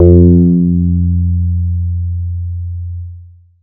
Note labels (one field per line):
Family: bass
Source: synthesizer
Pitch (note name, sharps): F2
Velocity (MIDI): 50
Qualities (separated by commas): distorted, long release